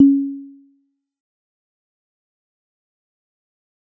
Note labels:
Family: mallet percussion; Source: acoustic; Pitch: C#4; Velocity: 25; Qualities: dark, fast decay, percussive

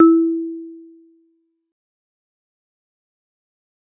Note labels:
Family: mallet percussion; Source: acoustic; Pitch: E4; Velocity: 25; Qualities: dark, fast decay, reverb

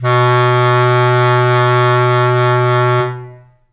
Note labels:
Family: reed; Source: acoustic; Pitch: B2; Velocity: 100; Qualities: long release, reverb

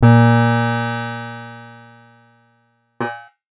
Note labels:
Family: guitar; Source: acoustic; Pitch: A#2; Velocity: 50; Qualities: bright, distorted

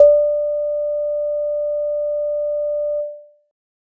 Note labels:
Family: keyboard; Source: electronic; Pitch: D5; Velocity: 25; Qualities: dark

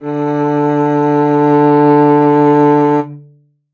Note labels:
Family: string; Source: acoustic; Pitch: D3; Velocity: 50; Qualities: reverb

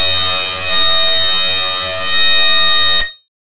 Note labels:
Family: bass; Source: synthesizer; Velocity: 127; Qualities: bright, distorted

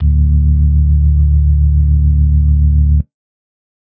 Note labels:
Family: organ; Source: electronic; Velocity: 50; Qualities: dark

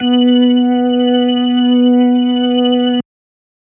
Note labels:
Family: organ; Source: electronic; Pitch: B3; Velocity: 127; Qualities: distorted

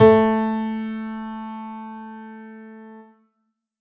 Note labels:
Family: keyboard; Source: acoustic; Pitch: A3; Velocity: 100

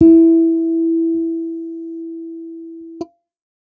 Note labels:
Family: bass; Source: electronic; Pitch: E4; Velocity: 75

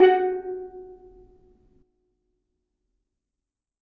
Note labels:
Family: mallet percussion; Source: acoustic; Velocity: 75; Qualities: reverb

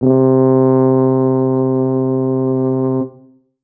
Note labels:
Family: brass; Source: acoustic; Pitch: C3; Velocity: 100; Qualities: dark

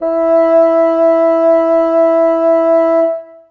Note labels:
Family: reed; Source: acoustic; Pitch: E4; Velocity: 75; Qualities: reverb

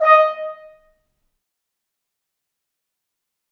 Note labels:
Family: brass; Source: acoustic; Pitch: D#5; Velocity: 75; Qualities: fast decay, reverb

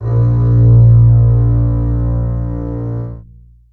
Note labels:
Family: string; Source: acoustic; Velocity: 25; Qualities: long release, reverb

